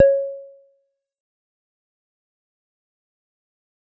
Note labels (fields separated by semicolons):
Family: bass; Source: synthesizer; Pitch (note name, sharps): C#5; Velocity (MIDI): 50; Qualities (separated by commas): fast decay, percussive